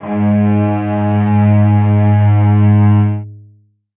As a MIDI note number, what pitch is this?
44